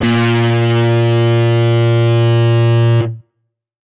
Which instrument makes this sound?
electronic guitar